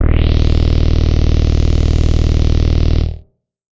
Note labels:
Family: bass; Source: synthesizer; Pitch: D#0; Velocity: 50; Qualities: distorted

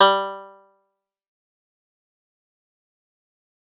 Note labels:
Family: guitar; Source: acoustic; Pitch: G3; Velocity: 25; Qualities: bright, fast decay, percussive

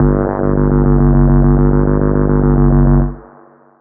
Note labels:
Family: bass; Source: synthesizer; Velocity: 50; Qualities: long release, reverb

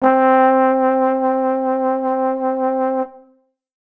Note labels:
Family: brass; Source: acoustic; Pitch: C4; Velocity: 50

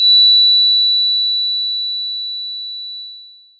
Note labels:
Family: mallet percussion; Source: electronic; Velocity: 100; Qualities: bright, multiphonic

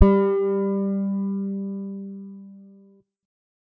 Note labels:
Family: guitar; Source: electronic; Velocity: 25; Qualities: distorted

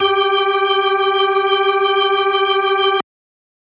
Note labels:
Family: organ; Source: electronic; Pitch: G4; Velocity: 127

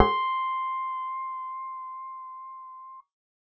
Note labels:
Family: bass; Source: synthesizer; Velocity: 100; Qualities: reverb

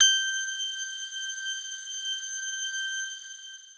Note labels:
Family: guitar; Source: electronic; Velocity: 50; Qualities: bright, long release

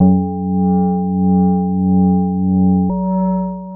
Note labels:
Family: mallet percussion; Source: synthesizer; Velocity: 127; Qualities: long release, multiphonic

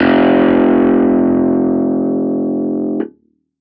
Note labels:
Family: keyboard; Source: electronic; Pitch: F1; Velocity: 100; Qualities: distorted

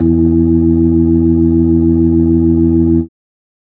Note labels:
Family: organ; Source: electronic; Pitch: E2; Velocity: 100

